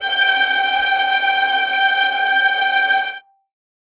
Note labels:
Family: string; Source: acoustic; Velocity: 25; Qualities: bright, non-linear envelope, reverb

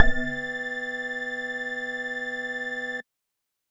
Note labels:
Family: bass; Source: synthesizer; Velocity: 75

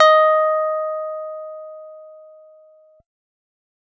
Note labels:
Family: guitar; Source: electronic; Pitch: D#5; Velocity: 75

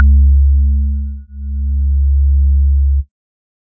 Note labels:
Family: organ; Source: electronic; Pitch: C#2; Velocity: 25; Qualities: dark

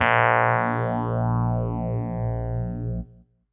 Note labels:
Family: keyboard; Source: electronic; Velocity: 127; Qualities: distorted

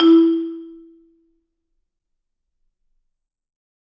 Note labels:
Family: mallet percussion; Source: acoustic; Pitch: E4; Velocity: 127; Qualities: reverb

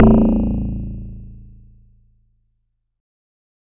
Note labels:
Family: guitar; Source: acoustic; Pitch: A0; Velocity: 100; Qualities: distorted

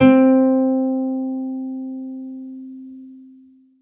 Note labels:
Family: string; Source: acoustic; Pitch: C4; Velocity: 25; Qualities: reverb

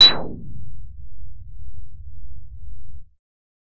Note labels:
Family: bass; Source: synthesizer; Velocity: 100; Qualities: distorted

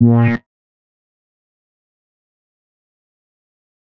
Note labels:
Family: bass; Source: synthesizer; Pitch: A#2; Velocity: 100; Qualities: distorted, fast decay, percussive

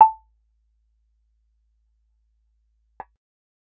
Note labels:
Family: bass; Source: synthesizer; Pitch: A5; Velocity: 75; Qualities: percussive

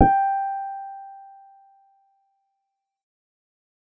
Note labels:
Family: keyboard; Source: synthesizer; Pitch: G5; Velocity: 25; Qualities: fast decay

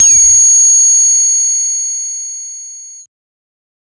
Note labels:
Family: bass; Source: synthesizer; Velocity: 75; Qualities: distorted, multiphonic

